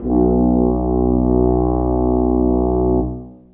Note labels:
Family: brass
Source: acoustic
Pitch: B1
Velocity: 25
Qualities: dark, reverb

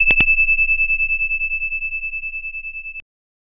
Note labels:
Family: bass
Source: synthesizer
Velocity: 25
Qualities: bright, distorted, multiphonic

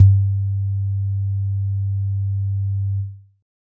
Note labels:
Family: keyboard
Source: electronic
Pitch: G2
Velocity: 75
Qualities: dark

